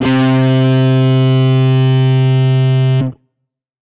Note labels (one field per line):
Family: guitar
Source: electronic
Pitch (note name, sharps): C3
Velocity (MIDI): 50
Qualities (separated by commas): bright, distorted